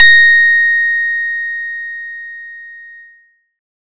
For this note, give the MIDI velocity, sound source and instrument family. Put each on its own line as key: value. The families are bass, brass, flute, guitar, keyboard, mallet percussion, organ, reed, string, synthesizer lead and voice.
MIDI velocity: 50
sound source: acoustic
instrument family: guitar